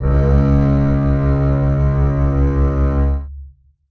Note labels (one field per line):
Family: string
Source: acoustic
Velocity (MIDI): 25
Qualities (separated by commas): long release, reverb